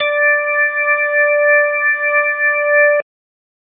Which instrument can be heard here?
electronic organ